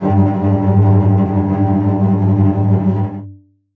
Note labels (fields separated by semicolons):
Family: string; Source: acoustic; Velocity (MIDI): 75; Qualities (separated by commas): non-linear envelope, reverb